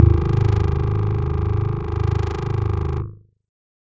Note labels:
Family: keyboard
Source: electronic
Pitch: G#0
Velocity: 127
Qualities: bright, distorted, multiphonic

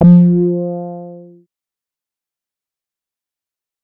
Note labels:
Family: bass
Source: synthesizer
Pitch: F3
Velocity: 75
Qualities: distorted, fast decay

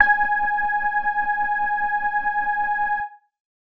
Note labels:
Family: keyboard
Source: electronic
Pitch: G#5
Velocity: 75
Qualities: distorted

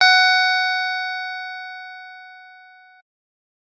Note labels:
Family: keyboard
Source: electronic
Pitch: F#5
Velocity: 100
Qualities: bright

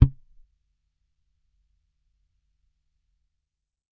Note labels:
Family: bass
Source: electronic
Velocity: 25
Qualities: percussive

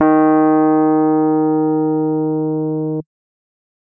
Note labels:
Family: keyboard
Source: electronic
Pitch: D#3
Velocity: 127

